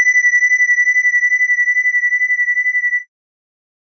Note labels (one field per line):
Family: organ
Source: electronic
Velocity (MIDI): 127